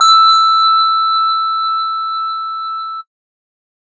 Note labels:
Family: bass; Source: synthesizer; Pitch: E6; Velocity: 127; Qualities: distorted

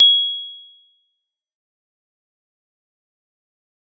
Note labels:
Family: mallet percussion; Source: acoustic; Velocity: 127; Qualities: bright, fast decay, percussive

